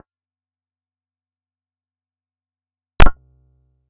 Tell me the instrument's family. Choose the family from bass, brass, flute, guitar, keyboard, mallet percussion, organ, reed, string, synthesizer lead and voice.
bass